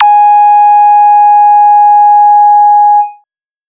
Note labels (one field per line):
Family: bass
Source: synthesizer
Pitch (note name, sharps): G#5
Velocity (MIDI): 100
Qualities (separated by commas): bright, distorted